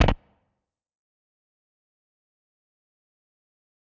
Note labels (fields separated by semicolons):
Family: guitar; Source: electronic; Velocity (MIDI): 25; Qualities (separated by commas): distorted, fast decay, percussive